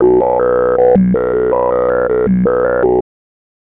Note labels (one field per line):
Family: bass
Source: synthesizer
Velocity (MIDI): 50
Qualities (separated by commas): tempo-synced